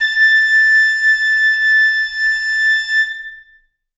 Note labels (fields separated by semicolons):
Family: flute; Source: acoustic; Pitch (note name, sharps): A6; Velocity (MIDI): 100; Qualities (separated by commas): long release, reverb